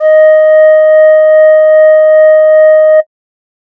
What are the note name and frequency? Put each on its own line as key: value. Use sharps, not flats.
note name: D#5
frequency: 622.3 Hz